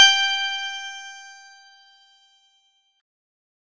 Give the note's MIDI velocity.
25